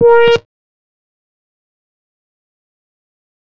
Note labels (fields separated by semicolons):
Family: bass; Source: synthesizer; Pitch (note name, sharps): A#4; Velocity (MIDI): 25; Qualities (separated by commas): fast decay, percussive